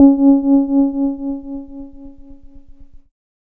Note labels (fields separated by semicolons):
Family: keyboard; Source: electronic; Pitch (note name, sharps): C#4; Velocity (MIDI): 25; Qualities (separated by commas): dark